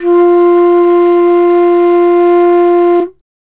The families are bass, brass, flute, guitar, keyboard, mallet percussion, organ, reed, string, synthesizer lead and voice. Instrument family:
flute